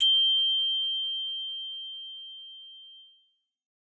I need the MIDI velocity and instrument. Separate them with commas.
50, synthesizer bass